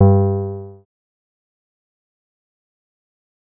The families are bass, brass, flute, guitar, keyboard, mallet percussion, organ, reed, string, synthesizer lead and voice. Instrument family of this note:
synthesizer lead